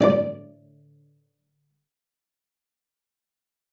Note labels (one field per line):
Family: string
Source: acoustic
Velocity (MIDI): 50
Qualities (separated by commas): fast decay, percussive, reverb